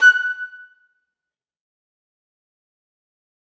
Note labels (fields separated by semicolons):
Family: flute; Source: acoustic; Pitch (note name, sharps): F#6; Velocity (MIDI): 127; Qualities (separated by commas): fast decay, percussive, reverb